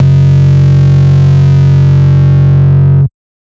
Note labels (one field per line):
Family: bass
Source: synthesizer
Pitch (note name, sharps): F#1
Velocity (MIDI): 75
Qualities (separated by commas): bright, distorted, multiphonic